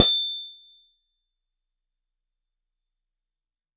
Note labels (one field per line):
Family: keyboard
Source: electronic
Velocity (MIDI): 50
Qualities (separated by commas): fast decay, percussive